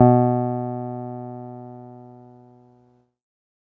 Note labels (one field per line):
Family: keyboard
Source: electronic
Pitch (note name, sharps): B2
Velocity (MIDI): 127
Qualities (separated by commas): dark